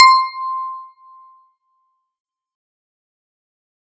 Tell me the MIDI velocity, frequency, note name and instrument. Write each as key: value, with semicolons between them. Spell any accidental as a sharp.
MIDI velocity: 75; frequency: 1047 Hz; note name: C6; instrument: synthesizer guitar